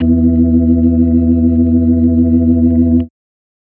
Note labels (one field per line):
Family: organ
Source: electronic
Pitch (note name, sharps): E2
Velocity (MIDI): 50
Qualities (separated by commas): dark